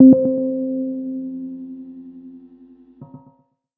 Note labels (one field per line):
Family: keyboard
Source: electronic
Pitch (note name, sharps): C4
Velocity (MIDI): 25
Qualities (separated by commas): dark, tempo-synced